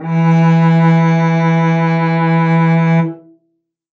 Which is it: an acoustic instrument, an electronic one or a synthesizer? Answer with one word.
acoustic